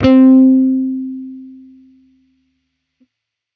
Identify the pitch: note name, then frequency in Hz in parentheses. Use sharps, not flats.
C4 (261.6 Hz)